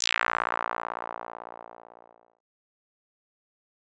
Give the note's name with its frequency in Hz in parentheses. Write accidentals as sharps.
A#1 (58.27 Hz)